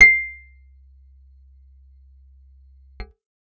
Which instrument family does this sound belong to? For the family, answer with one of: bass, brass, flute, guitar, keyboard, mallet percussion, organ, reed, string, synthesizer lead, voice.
guitar